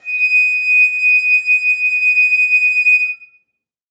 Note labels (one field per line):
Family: flute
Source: acoustic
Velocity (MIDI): 50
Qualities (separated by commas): reverb